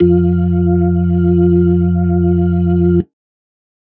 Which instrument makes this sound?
electronic organ